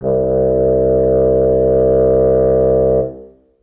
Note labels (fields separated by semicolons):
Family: reed; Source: acoustic; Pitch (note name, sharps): C2; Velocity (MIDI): 50; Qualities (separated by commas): reverb